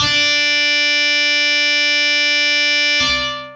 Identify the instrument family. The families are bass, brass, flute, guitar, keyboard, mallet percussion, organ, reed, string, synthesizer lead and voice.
guitar